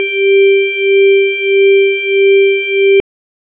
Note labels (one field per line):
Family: organ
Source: electronic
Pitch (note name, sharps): G4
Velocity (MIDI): 25